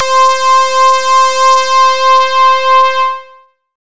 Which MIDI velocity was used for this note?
127